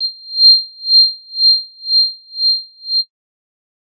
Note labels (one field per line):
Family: bass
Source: synthesizer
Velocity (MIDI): 50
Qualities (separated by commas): bright, distorted